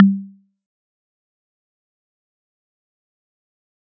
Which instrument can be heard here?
acoustic mallet percussion instrument